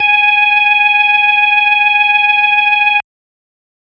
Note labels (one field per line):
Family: organ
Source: electronic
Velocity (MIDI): 25